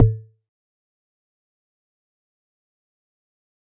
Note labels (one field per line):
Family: mallet percussion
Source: electronic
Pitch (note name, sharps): A2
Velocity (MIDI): 25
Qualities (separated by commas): fast decay, percussive